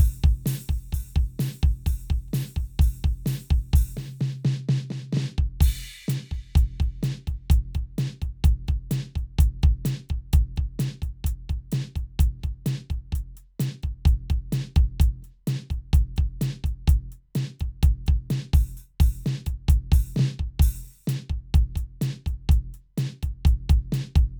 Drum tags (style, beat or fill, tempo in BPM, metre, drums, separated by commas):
rock, beat, 128 BPM, 4/4, crash, closed hi-hat, open hi-hat, hi-hat pedal, snare, floor tom, kick